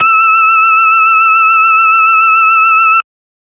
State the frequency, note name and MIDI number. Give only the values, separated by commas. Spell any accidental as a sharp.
1319 Hz, E6, 88